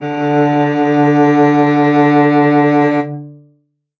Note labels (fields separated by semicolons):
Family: string; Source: acoustic; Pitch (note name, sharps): D3; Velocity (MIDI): 100; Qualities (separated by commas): long release, reverb